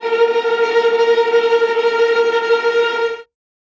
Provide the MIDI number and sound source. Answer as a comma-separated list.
70, acoustic